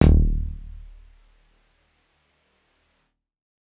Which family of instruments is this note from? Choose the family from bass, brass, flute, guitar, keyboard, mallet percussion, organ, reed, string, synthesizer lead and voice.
keyboard